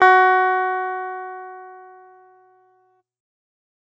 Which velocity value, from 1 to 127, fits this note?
50